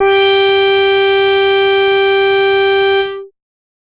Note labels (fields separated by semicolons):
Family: bass; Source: synthesizer; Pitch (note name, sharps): G4; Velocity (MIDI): 127; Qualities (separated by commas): bright, distorted